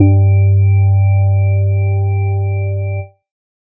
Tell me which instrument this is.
electronic organ